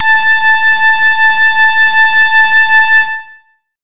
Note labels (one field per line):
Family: bass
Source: synthesizer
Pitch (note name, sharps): A5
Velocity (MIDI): 127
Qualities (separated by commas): bright, distorted